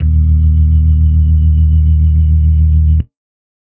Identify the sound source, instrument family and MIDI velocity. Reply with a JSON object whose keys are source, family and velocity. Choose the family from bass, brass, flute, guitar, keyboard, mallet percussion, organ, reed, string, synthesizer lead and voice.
{"source": "electronic", "family": "organ", "velocity": 75}